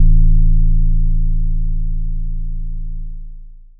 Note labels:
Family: mallet percussion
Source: acoustic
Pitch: A0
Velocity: 25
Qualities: distorted, long release

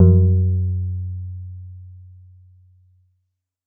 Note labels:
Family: guitar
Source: synthesizer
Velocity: 75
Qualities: dark

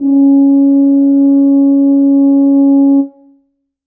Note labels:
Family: brass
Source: acoustic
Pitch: C#4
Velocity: 75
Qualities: dark, reverb

